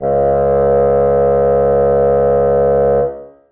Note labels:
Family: reed; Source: acoustic; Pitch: C#2; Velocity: 100; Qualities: reverb

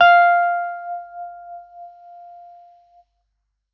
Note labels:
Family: keyboard; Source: electronic; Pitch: F5; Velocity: 100

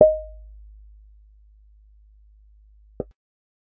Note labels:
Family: bass; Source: synthesizer; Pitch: D#5; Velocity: 50; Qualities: percussive

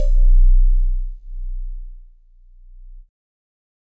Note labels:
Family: keyboard; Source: electronic; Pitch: B0; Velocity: 50; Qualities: multiphonic

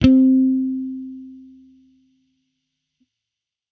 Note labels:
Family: bass; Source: electronic; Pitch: C4; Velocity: 100; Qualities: distorted

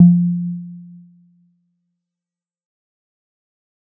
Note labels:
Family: mallet percussion; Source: acoustic; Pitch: F3; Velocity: 25; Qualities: fast decay

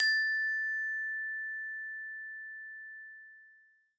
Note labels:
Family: mallet percussion; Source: acoustic; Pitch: A6; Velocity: 127; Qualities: bright, reverb

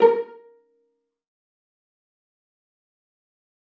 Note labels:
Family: string; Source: acoustic; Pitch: A#4; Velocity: 127; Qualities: fast decay, percussive, reverb

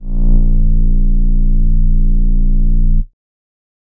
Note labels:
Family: bass; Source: synthesizer; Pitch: A#0; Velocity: 100; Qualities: dark

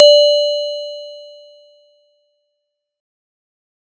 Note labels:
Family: mallet percussion; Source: acoustic; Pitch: D5; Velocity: 100

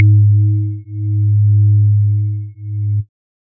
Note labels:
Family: organ; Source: electronic; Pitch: G#2; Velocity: 25; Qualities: dark

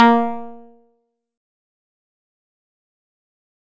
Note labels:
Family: guitar; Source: acoustic; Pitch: A#3; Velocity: 50; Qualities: distorted, fast decay, percussive

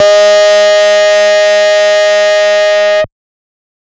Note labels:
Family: bass; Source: synthesizer; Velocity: 127; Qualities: bright, distorted, multiphonic

